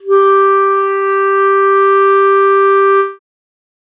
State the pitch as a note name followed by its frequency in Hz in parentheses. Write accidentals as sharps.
G4 (392 Hz)